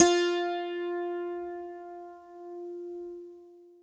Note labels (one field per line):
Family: guitar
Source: acoustic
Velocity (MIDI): 25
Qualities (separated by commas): bright, reverb